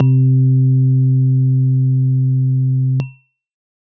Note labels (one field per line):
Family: keyboard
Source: electronic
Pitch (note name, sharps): C3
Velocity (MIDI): 50